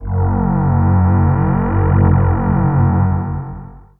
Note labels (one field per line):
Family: voice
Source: synthesizer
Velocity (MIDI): 50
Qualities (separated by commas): distorted, long release